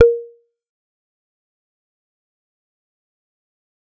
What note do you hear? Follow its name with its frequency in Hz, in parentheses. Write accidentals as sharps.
A#4 (466.2 Hz)